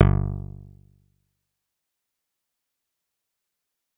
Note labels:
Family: bass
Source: synthesizer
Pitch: G1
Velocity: 50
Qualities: fast decay, percussive

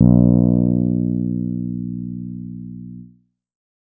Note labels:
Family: bass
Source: synthesizer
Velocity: 127

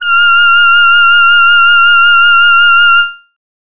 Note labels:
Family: voice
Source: synthesizer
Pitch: F6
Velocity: 75

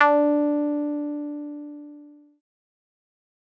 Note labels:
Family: synthesizer lead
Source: synthesizer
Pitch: D4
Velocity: 25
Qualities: distorted, fast decay

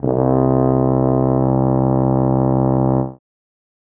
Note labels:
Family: brass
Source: acoustic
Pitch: C2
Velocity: 100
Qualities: dark

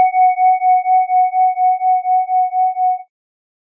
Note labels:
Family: organ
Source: electronic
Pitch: F#5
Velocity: 75

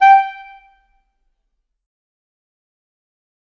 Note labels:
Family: reed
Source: acoustic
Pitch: G5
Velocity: 75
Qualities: fast decay, percussive, reverb

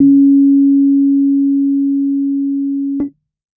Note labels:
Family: keyboard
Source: electronic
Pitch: C#4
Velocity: 25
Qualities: dark

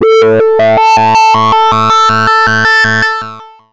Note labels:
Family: bass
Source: synthesizer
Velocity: 25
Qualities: distorted, long release, multiphonic, tempo-synced

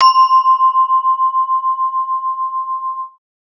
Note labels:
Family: mallet percussion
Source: acoustic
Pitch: C6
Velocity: 25

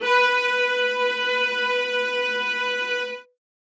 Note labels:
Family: string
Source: acoustic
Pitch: B4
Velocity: 127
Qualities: reverb

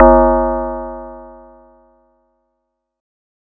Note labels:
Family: mallet percussion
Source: acoustic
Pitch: G1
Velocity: 75

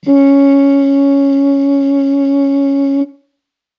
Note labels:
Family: brass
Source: acoustic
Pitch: C#4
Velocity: 25

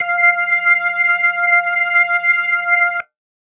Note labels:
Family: organ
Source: electronic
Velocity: 127

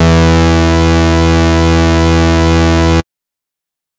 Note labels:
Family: bass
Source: synthesizer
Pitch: E2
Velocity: 100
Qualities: bright, distorted

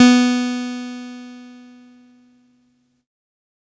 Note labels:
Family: keyboard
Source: electronic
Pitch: B3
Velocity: 127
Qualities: bright, distorted

